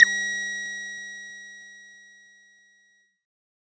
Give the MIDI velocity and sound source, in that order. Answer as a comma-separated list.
75, synthesizer